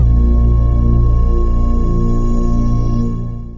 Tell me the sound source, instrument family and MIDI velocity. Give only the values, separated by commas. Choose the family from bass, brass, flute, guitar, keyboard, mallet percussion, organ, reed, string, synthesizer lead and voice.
synthesizer, synthesizer lead, 75